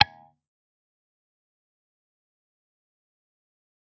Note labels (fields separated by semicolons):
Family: guitar; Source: electronic; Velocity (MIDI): 25; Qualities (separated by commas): fast decay, percussive